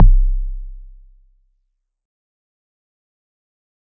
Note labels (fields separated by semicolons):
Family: mallet percussion; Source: acoustic; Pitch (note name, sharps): C1; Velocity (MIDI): 50; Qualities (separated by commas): dark, fast decay